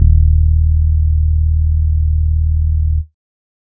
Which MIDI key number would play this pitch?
27